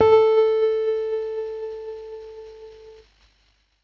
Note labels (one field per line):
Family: keyboard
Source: electronic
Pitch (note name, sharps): A4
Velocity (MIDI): 50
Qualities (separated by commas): distorted, tempo-synced